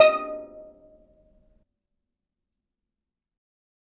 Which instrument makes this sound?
acoustic mallet percussion instrument